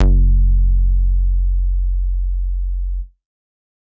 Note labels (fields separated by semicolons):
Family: bass; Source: synthesizer; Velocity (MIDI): 50; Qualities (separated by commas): dark